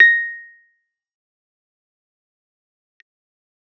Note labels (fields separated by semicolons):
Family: keyboard; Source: electronic; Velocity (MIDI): 25; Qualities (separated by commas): fast decay, percussive